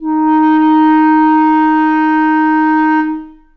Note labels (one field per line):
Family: reed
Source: acoustic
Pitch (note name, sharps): D#4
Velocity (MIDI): 50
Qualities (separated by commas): long release, reverb